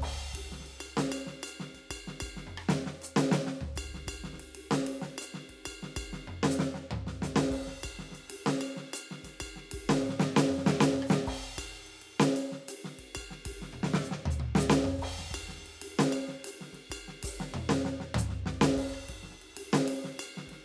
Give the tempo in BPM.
128 BPM